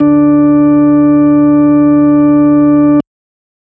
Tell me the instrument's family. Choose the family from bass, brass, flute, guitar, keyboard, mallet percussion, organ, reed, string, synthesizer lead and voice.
organ